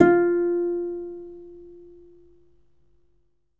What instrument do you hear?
acoustic guitar